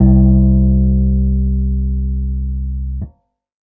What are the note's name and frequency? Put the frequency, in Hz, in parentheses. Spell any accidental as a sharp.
C2 (65.41 Hz)